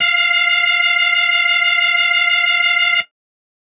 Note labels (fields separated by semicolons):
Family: organ; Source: electronic; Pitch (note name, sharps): F5; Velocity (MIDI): 75; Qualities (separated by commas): distorted